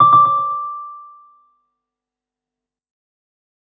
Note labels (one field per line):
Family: keyboard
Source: electronic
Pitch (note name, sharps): D6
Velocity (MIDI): 100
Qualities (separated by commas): bright, fast decay, tempo-synced